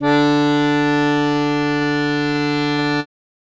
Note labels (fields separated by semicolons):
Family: reed; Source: acoustic; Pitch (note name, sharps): D3; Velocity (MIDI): 25